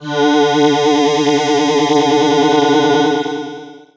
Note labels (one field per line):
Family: voice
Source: synthesizer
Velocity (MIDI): 100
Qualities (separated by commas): bright, distorted, long release